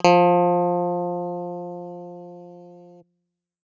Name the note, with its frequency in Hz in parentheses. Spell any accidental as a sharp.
F3 (174.6 Hz)